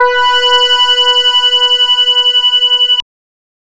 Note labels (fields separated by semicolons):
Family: bass; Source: synthesizer; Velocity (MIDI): 127; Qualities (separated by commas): distorted, multiphonic